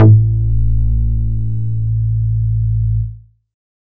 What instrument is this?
synthesizer bass